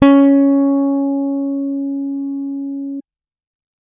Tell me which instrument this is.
electronic bass